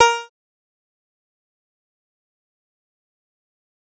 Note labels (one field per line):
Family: bass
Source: synthesizer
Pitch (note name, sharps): A#4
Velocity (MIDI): 50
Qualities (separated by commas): bright, distorted, fast decay, percussive